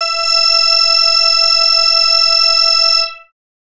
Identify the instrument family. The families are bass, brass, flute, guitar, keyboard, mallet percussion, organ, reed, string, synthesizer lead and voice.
bass